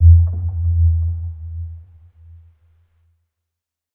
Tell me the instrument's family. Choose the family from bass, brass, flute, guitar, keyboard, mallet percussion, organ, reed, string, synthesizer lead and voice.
synthesizer lead